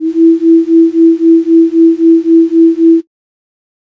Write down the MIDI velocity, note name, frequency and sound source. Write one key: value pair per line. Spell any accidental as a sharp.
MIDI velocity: 127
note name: E4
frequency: 329.6 Hz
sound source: synthesizer